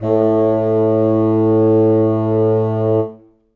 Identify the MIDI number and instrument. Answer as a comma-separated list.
45, acoustic reed instrument